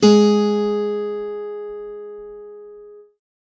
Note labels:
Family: guitar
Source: acoustic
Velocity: 100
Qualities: reverb

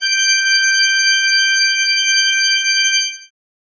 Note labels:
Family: organ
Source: acoustic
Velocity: 127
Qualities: reverb

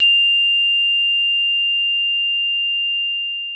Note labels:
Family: mallet percussion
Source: acoustic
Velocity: 75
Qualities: bright, long release

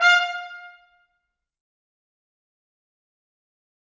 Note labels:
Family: brass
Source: acoustic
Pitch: F5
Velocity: 127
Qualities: bright, fast decay, percussive, reverb

